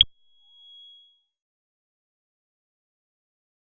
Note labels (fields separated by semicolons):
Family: bass; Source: synthesizer; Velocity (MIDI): 100; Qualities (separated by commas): distorted, fast decay, percussive